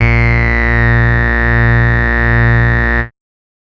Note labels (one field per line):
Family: bass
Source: synthesizer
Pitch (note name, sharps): A#1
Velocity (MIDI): 25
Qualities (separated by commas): bright, distorted, multiphonic